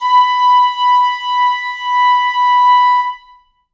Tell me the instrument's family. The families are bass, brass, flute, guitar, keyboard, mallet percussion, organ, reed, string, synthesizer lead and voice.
flute